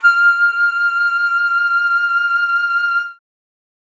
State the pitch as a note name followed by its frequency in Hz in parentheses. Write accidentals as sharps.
F6 (1397 Hz)